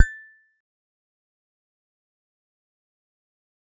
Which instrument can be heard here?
electronic guitar